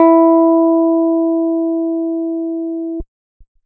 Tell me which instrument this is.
electronic keyboard